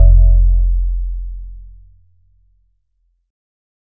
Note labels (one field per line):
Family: keyboard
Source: electronic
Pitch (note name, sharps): F1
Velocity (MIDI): 75